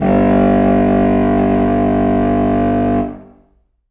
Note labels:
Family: reed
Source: acoustic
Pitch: G1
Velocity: 75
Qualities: distorted, reverb

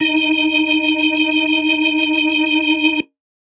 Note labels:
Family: organ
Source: electronic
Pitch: D#4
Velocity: 127

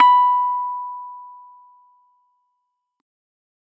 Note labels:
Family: keyboard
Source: electronic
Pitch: B5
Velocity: 75

